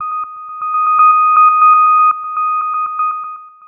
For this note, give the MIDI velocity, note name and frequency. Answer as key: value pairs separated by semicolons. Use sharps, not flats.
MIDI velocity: 75; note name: D#6; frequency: 1245 Hz